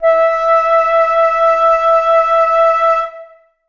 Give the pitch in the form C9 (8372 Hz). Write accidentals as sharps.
E5 (659.3 Hz)